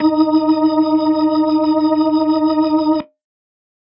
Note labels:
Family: organ; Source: electronic; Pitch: D#4; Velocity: 100; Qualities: reverb

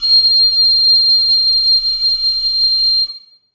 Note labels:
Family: flute; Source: acoustic; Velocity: 75; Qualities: bright, reverb

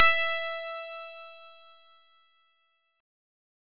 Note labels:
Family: synthesizer lead; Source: synthesizer; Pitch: E5; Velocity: 75; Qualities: bright, distorted

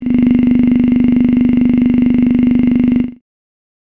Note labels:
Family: voice; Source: synthesizer; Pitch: G0; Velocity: 25; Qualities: bright

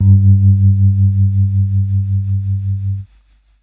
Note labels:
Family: keyboard; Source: electronic; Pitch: G2; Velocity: 25; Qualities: dark

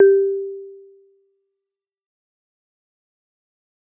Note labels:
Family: mallet percussion; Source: acoustic; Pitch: G4; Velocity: 127; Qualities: fast decay

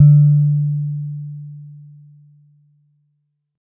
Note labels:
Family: mallet percussion; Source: acoustic; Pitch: D3; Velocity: 25; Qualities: dark

